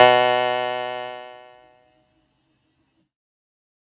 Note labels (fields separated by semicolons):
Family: keyboard; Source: electronic; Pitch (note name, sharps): B2; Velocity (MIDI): 127; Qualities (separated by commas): bright, distorted